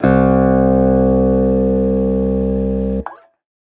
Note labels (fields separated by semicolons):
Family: guitar; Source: electronic; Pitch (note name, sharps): C2; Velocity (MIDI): 25; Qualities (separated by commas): distorted